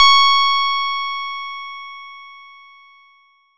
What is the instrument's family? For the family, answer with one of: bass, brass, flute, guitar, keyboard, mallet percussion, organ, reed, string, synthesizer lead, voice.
bass